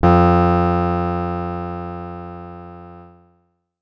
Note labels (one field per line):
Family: guitar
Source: acoustic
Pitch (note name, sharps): F2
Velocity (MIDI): 25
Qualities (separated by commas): bright, distorted